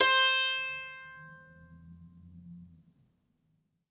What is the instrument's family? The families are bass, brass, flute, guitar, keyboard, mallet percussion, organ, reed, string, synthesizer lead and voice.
guitar